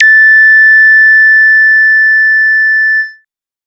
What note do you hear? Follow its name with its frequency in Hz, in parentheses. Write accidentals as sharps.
A6 (1760 Hz)